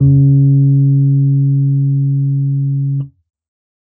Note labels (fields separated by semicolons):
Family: keyboard; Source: electronic; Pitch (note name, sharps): C#3; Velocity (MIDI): 50